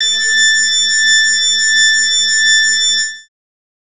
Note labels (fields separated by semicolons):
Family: bass; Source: synthesizer; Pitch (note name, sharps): A6; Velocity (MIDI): 75